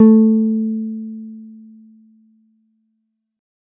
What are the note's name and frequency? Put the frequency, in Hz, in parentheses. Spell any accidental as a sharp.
A3 (220 Hz)